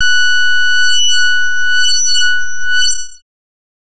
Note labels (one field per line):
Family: bass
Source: synthesizer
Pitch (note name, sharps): F#6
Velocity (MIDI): 50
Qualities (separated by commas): bright, distorted, non-linear envelope